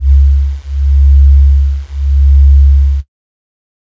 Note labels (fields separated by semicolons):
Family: flute; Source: synthesizer; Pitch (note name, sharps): C#2; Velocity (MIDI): 25; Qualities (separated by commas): dark